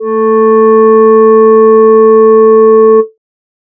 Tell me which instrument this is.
synthesizer voice